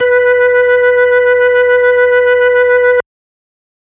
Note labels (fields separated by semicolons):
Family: organ; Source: electronic; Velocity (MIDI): 127